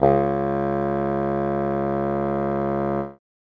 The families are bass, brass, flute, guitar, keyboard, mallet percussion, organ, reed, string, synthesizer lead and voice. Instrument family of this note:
reed